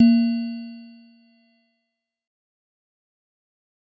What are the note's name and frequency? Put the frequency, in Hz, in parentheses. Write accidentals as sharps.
A#3 (233.1 Hz)